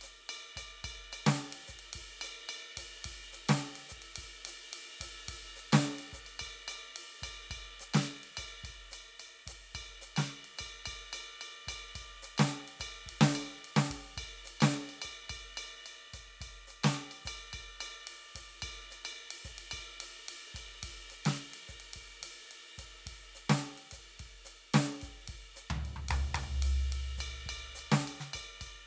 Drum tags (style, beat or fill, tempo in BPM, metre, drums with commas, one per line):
ijexá
beat
108 BPM
4/4
ride, ride bell, closed hi-hat, hi-hat pedal, snare, floor tom, kick